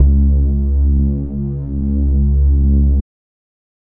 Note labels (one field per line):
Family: bass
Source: synthesizer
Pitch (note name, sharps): C#2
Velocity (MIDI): 127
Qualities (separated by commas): dark